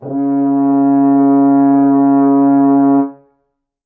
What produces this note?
acoustic brass instrument